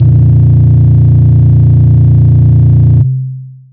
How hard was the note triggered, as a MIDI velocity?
50